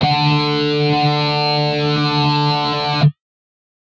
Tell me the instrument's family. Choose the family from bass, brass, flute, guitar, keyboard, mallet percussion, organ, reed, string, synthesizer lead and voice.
guitar